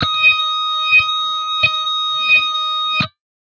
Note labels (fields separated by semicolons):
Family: guitar; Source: electronic; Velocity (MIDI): 100; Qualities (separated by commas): bright, distorted